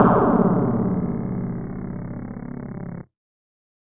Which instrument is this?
electronic mallet percussion instrument